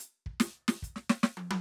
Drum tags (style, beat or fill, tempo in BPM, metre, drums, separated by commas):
punk, fill, 144 BPM, 4/4, closed hi-hat, snare, high tom, kick